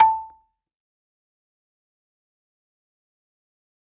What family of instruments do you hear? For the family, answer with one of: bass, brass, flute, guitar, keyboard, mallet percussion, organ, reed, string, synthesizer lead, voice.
mallet percussion